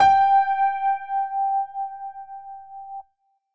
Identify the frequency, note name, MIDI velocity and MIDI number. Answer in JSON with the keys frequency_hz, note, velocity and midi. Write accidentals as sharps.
{"frequency_hz": 784, "note": "G5", "velocity": 127, "midi": 79}